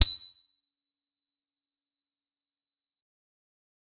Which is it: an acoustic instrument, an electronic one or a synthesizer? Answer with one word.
electronic